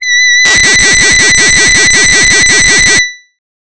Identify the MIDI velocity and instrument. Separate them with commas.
50, synthesizer voice